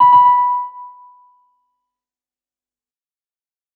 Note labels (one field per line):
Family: keyboard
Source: electronic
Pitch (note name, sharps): B5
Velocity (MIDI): 127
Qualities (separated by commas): fast decay, tempo-synced